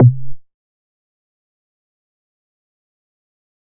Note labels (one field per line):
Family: bass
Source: synthesizer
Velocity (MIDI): 25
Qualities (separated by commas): fast decay, percussive